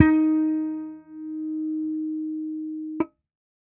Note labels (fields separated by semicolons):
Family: bass; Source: electronic; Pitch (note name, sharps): D#4; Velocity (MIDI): 127